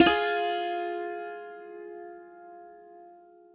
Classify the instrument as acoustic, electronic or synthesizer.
acoustic